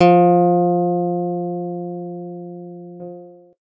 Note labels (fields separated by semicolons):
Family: guitar; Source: electronic; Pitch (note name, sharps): F3; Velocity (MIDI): 127